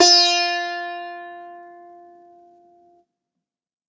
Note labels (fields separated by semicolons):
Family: guitar; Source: acoustic; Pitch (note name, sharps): F4; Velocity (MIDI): 127; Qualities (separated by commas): bright